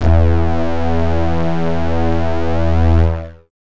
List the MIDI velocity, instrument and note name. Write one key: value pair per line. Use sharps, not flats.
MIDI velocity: 50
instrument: synthesizer bass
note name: E2